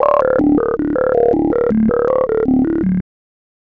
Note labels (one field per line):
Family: bass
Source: synthesizer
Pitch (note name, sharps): D1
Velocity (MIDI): 75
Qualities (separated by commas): tempo-synced